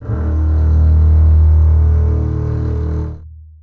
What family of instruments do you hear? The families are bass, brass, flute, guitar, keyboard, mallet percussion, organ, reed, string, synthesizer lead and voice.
string